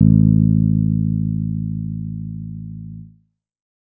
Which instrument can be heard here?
synthesizer bass